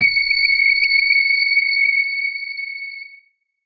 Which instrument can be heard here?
electronic guitar